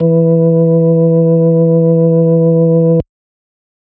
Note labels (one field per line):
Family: organ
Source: electronic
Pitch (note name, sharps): E3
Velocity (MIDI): 75